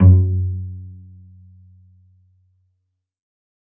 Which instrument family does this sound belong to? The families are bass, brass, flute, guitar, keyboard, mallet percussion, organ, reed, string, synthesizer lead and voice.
string